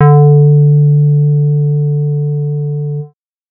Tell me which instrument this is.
synthesizer bass